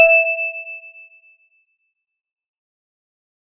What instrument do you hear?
acoustic mallet percussion instrument